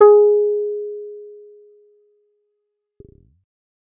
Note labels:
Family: bass; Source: synthesizer; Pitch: G#4; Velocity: 25

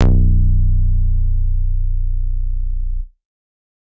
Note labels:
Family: bass; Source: synthesizer; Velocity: 127; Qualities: dark

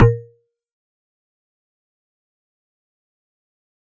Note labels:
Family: mallet percussion; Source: electronic; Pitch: A#2; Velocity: 75; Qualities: fast decay, percussive

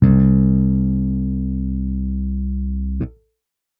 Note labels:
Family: bass; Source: electronic; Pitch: C2; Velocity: 100

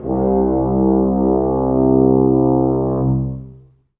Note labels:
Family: brass; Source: acoustic; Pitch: C2; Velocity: 50; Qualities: dark, long release, reverb

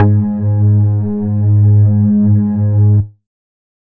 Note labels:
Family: bass; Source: synthesizer; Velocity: 100

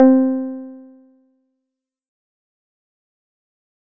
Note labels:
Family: guitar; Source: synthesizer; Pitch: C4; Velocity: 127; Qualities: dark, fast decay

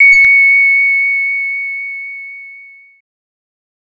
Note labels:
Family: bass; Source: synthesizer; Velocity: 100; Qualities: distorted

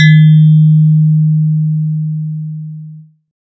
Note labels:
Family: synthesizer lead; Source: synthesizer; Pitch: D#3; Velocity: 100

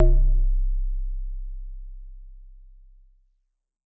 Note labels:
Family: mallet percussion; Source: acoustic; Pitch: C1; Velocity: 25; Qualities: dark, reverb

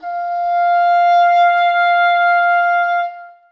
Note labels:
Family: reed; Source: acoustic; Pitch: F5; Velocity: 75; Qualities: reverb

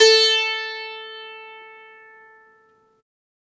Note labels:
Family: guitar; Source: acoustic; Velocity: 50; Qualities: bright, multiphonic, reverb

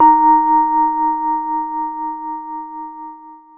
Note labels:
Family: keyboard; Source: electronic; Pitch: D#4; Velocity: 25; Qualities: long release, reverb

